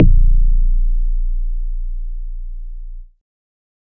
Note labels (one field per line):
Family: bass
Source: synthesizer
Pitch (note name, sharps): A#0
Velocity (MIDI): 127